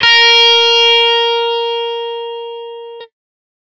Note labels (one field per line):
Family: guitar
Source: electronic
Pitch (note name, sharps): A#4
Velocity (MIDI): 100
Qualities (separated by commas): bright, distorted